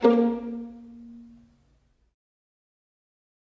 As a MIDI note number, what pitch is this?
58